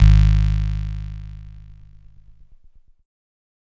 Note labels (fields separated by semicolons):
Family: keyboard; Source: electronic; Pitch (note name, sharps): G#1; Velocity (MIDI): 25; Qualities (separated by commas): bright, distorted